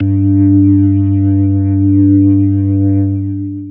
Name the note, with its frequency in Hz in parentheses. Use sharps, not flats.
G2 (98 Hz)